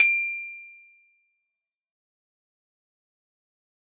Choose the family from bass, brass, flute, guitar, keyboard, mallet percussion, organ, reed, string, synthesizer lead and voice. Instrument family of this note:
guitar